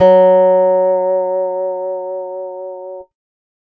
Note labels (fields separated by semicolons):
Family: guitar; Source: acoustic; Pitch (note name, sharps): F#3; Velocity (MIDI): 25